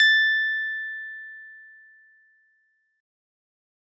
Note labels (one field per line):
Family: keyboard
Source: acoustic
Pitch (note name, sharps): A6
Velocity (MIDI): 127